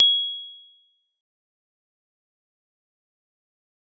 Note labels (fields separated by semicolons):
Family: mallet percussion; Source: acoustic; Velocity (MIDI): 75; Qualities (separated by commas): bright, fast decay, percussive